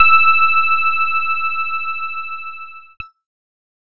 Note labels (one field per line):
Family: keyboard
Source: electronic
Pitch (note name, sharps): E6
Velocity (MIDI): 75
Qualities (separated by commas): distorted